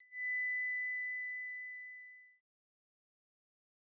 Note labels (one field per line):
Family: bass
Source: synthesizer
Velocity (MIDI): 75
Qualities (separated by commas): fast decay